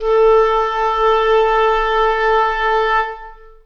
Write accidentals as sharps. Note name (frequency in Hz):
A4 (440 Hz)